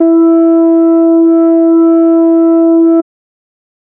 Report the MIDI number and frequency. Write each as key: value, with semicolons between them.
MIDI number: 64; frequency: 329.6 Hz